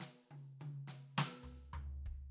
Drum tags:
Motown, fill, 104 BPM, 4/4, hi-hat pedal, snare, high tom, floor tom, kick

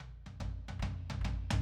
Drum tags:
punk, fill, 144 BPM, 4/4, high tom, floor tom, kick

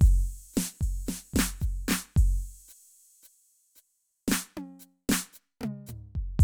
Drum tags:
rock, beat, 112 BPM, 4/4, crash, closed hi-hat, hi-hat pedal, snare, high tom, mid tom, floor tom, kick

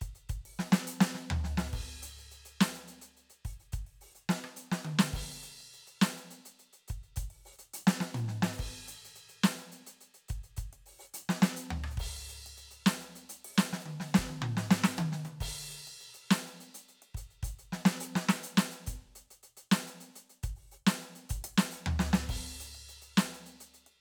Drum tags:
rock, beat, 140 BPM, 4/4, crash, closed hi-hat, open hi-hat, hi-hat pedal, snare, cross-stick, high tom, mid tom, floor tom, kick

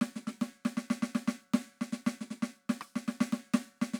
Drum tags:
jazz, beat, 120 BPM, 4/4, snare, cross-stick

